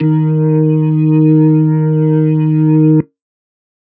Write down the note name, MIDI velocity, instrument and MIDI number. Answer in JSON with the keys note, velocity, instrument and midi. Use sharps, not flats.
{"note": "D#3", "velocity": 75, "instrument": "electronic organ", "midi": 51}